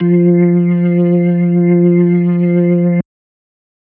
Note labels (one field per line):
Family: organ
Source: electronic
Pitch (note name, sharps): F3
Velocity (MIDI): 75